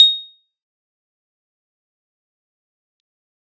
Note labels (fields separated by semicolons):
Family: keyboard; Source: electronic; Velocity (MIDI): 127; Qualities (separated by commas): bright, fast decay, percussive